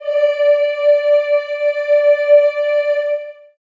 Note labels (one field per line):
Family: voice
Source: acoustic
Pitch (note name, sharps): D5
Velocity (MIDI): 127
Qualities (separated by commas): long release, reverb